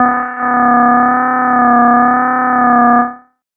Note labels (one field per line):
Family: bass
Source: synthesizer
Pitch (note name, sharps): B3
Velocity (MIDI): 50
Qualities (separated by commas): distorted, tempo-synced